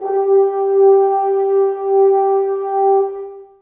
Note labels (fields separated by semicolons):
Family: brass; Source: acoustic; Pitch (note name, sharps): G4; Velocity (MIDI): 50; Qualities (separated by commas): long release, reverb